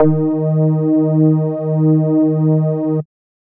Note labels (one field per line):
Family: bass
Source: synthesizer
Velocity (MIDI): 75